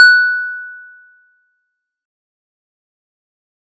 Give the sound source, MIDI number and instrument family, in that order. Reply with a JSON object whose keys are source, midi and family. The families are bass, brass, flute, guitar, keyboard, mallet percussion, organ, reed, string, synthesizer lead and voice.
{"source": "acoustic", "midi": 90, "family": "mallet percussion"}